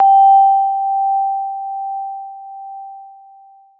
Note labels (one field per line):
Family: keyboard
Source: electronic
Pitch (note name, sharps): G5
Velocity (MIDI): 100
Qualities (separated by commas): long release